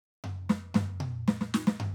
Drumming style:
rock